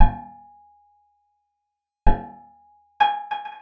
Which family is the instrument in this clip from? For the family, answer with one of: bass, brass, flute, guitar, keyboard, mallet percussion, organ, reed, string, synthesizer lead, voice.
guitar